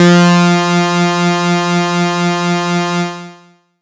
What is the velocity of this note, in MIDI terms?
127